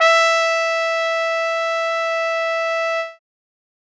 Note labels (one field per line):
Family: brass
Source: acoustic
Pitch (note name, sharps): E5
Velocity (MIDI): 100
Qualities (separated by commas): bright